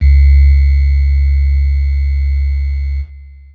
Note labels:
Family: keyboard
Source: electronic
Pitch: C#2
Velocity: 25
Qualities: bright, distorted, long release

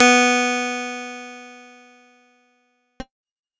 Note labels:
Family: keyboard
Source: electronic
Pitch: B3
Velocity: 25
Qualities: bright

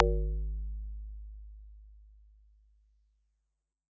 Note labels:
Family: guitar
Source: synthesizer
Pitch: G#1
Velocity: 127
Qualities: dark

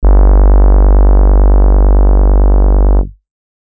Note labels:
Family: keyboard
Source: electronic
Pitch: G1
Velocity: 127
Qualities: dark

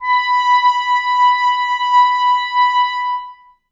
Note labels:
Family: reed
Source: acoustic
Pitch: B5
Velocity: 127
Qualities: reverb

